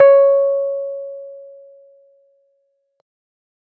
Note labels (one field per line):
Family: keyboard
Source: electronic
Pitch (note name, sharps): C#5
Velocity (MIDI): 75